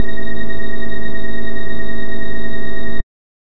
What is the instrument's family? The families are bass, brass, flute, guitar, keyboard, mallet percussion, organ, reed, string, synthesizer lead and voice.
bass